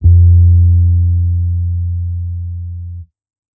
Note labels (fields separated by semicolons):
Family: bass; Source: electronic; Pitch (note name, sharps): F2; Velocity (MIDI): 50; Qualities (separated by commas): dark